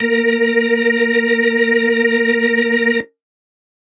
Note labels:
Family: organ; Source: electronic; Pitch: A#3; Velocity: 50; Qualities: reverb

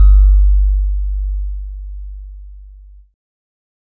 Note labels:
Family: keyboard; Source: electronic; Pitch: G1; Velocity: 50; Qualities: distorted

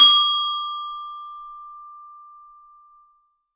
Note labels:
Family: mallet percussion; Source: acoustic; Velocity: 25; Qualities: bright, reverb

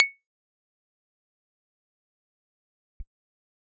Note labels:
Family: keyboard; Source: electronic; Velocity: 100; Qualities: fast decay, percussive

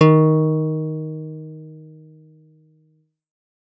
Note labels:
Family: guitar; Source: electronic; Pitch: D#3; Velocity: 100

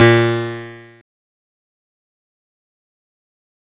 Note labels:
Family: guitar; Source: electronic; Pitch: A#2; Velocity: 50; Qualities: bright, distorted, fast decay

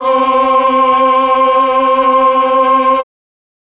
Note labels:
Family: voice; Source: electronic; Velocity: 127; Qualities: reverb

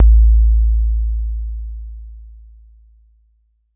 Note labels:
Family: keyboard; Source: electronic; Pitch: A1; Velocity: 50; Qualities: dark

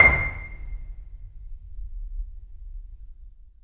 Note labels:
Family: mallet percussion; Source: acoustic; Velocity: 50; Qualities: long release, reverb

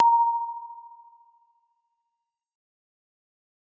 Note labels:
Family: mallet percussion; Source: acoustic; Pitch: A#5; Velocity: 100; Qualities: fast decay

